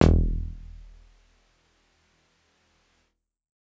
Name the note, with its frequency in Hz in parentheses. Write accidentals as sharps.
D#1 (38.89 Hz)